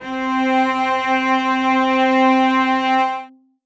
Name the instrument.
acoustic string instrument